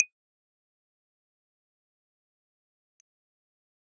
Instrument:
electronic keyboard